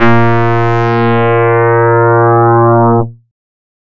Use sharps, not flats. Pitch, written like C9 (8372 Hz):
A#2 (116.5 Hz)